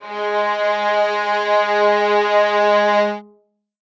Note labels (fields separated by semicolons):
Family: string; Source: acoustic; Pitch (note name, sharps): G#3; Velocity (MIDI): 75; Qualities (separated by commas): reverb